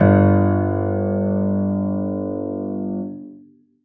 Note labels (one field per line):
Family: keyboard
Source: acoustic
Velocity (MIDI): 75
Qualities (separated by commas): reverb